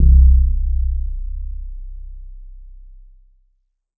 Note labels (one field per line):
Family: guitar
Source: synthesizer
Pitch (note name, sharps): C1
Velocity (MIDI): 75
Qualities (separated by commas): dark